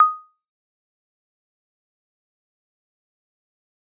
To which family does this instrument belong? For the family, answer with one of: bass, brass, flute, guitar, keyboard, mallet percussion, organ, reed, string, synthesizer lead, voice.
mallet percussion